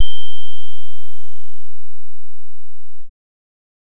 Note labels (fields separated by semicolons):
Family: bass; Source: synthesizer; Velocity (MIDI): 50; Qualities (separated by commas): distorted